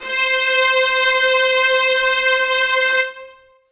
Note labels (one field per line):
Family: string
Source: acoustic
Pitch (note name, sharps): C5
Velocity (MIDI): 100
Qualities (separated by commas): reverb